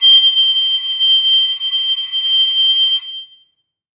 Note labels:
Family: flute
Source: acoustic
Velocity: 25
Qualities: bright, reverb

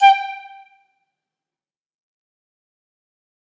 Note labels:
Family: flute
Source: acoustic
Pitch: G5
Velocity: 127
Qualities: fast decay, percussive, reverb

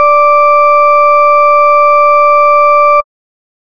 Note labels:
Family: bass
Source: synthesizer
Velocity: 75

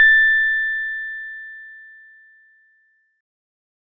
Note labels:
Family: organ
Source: electronic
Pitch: A6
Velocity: 25

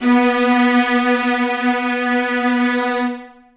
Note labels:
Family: string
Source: acoustic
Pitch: B3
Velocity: 127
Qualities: reverb

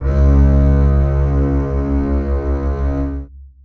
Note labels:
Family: string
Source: acoustic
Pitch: C#2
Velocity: 127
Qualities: long release, reverb

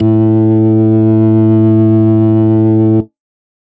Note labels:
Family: organ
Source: electronic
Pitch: A2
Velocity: 127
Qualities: distorted

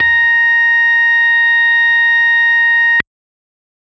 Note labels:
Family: organ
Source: electronic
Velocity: 75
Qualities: bright

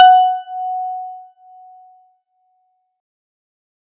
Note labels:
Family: guitar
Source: synthesizer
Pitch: F#5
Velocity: 25

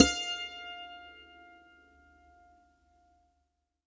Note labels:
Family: guitar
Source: acoustic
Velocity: 75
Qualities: bright, reverb

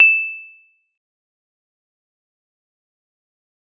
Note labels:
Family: mallet percussion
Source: acoustic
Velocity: 75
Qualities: bright, fast decay, percussive

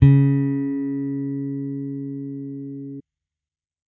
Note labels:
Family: bass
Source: electronic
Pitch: C#3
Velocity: 50

